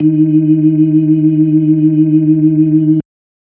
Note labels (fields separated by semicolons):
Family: organ; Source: electronic; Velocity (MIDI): 50; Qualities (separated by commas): dark